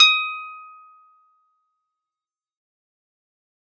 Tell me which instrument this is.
acoustic guitar